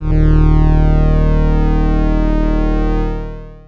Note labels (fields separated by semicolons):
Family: organ; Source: electronic; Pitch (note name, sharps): D#1; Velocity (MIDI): 75; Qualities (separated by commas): distorted, long release